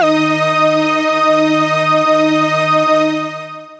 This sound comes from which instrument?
synthesizer lead